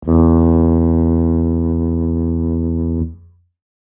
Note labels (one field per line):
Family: brass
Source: acoustic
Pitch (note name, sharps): E2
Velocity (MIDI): 50